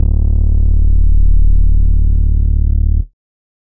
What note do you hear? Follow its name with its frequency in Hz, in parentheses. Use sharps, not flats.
D1 (36.71 Hz)